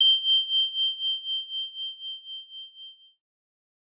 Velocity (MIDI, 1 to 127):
25